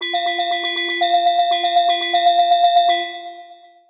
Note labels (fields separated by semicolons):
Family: mallet percussion; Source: synthesizer; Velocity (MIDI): 50; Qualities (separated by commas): long release, multiphonic, tempo-synced